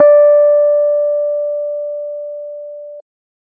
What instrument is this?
electronic keyboard